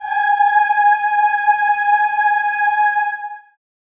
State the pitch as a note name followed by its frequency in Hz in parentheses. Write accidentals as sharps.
G#5 (830.6 Hz)